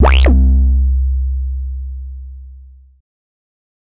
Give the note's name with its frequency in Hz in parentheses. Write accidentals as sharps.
C2 (65.41 Hz)